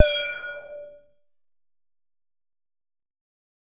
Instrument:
synthesizer bass